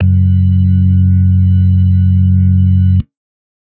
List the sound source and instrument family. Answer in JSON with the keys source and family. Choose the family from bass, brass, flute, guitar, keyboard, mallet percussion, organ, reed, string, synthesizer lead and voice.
{"source": "electronic", "family": "organ"}